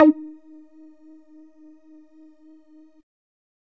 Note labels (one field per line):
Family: bass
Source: synthesizer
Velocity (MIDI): 50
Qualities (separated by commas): percussive